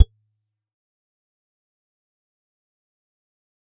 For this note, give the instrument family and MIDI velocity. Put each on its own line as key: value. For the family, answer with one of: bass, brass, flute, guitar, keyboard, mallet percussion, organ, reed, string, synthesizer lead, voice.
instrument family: guitar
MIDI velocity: 127